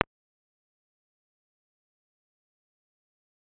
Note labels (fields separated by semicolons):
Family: guitar; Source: electronic; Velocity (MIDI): 127; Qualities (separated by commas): fast decay, percussive